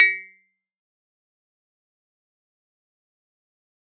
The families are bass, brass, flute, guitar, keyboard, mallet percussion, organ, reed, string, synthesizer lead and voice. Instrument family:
keyboard